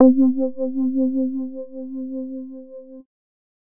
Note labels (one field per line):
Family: bass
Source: synthesizer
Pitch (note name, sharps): C4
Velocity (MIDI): 50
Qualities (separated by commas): dark, distorted